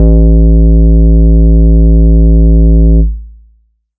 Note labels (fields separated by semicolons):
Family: bass; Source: synthesizer; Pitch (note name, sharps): A1; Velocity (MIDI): 75; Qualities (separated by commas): long release